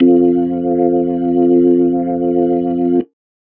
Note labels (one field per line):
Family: organ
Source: electronic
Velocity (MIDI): 50